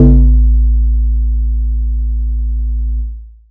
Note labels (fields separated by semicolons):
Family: mallet percussion; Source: acoustic; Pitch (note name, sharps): A1; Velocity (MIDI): 127